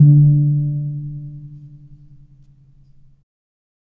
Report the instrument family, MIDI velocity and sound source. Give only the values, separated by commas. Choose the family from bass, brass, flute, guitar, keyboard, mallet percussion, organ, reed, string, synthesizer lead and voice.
mallet percussion, 50, acoustic